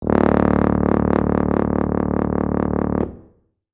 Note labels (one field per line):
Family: brass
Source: acoustic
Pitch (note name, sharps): D1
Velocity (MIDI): 127